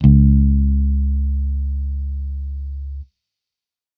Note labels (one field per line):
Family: bass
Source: electronic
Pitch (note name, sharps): C#2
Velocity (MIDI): 50